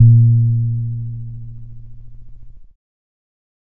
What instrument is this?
electronic keyboard